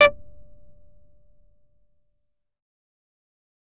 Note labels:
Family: bass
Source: synthesizer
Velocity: 25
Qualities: fast decay, percussive

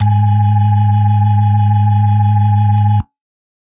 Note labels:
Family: organ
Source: electronic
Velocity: 75

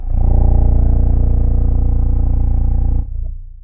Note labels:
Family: reed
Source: acoustic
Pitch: A#0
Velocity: 25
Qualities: long release, reverb

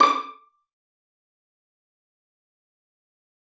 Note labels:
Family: string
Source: acoustic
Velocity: 25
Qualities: fast decay, percussive, reverb

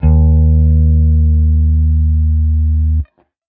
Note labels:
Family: guitar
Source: electronic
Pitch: D#2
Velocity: 50

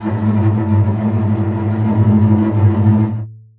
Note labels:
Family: string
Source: acoustic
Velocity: 25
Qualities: long release, non-linear envelope, reverb

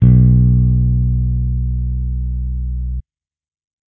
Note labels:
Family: bass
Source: electronic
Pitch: B1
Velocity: 75

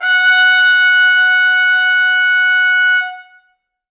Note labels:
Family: brass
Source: acoustic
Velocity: 127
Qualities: bright, reverb

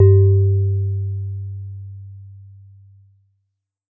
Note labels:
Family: mallet percussion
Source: acoustic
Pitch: G2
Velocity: 50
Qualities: dark

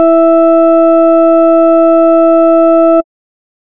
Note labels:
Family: bass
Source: synthesizer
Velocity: 75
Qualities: distorted

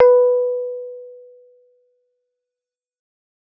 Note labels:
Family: keyboard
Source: electronic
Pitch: B4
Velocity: 75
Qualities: fast decay

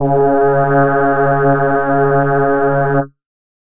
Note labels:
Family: voice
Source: synthesizer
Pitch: C#3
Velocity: 50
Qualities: multiphonic

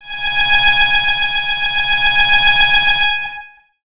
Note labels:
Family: bass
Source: synthesizer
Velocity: 127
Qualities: bright, distorted, long release, tempo-synced

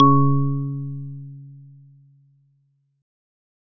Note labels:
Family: organ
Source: electronic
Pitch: C#3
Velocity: 100

